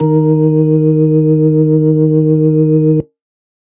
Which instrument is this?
electronic organ